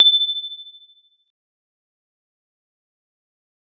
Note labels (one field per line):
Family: keyboard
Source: electronic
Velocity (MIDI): 75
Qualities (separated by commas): bright, fast decay, percussive